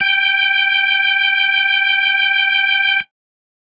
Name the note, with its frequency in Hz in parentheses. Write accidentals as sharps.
G5 (784 Hz)